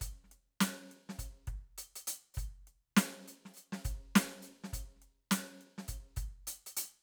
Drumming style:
New Orleans funk